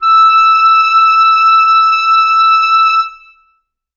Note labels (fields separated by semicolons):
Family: reed; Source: acoustic; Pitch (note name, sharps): E6; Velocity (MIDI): 127; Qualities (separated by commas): reverb